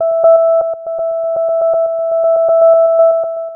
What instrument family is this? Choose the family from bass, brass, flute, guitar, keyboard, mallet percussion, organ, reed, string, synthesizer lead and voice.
synthesizer lead